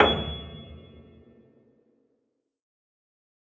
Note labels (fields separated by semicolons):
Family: keyboard; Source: acoustic; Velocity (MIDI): 50; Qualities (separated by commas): fast decay, reverb